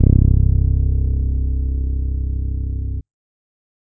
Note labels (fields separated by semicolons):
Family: bass; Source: electronic; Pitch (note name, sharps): C1; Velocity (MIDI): 100